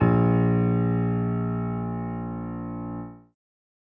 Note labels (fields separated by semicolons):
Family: keyboard; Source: acoustic; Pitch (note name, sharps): A#1; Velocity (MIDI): 50